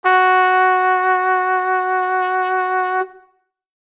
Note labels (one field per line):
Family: brass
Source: acoustic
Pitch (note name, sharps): F#4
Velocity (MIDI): 50